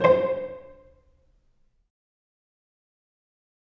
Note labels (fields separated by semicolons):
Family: string; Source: acoustic; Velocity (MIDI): 127; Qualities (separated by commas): dark, fast decay, reverb